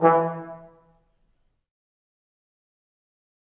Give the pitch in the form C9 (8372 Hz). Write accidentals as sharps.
E3 (164.8 Hz)